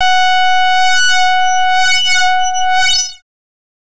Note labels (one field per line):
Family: bass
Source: synthesizer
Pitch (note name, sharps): F#5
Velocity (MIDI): 127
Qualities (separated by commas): bright, distorted, non-linear envelope